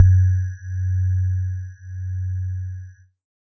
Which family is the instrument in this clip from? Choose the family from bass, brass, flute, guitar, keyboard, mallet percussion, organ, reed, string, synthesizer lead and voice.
synthesizer lead